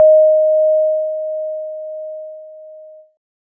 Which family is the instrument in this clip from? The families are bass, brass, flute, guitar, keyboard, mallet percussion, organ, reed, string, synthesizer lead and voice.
keyboard